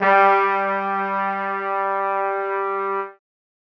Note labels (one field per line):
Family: brass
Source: acoustic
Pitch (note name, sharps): G3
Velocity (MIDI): 100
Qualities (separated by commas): reverb